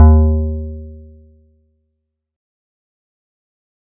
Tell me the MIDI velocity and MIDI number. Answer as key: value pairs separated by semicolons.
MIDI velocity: 50; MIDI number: 39